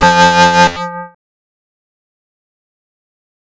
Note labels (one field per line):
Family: bass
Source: synthesizer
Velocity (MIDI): 50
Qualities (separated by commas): distorted, fast decay, multiphonic